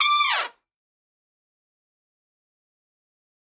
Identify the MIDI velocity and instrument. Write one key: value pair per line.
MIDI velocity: 75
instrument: acoustic brass instrument